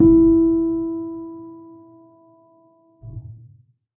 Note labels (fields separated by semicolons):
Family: keyboard; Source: acoustic; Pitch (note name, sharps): E4; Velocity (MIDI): 25; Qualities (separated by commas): dark, reverb